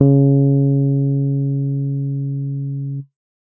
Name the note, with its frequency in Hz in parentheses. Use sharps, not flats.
C#3 (138.6 Hz)